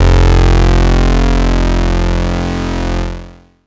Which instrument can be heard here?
synthesizer bass